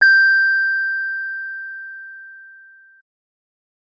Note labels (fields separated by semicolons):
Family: keyboard; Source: electronic; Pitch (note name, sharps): G6; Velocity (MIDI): 75